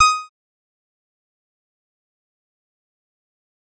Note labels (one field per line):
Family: bass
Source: synthesizer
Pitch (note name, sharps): D#6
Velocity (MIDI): 25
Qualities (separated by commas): bright, distorted, fast decay, percussive